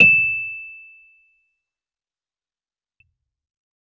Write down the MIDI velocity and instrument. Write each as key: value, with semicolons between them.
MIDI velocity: 100; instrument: electronic keyboard